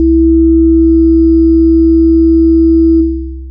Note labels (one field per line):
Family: synthesizer lead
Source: synthesizer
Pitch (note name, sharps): C2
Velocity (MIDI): 100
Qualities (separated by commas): long release